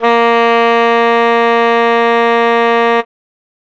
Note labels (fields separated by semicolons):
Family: reed; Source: acoustic; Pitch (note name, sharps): A#3; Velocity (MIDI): 75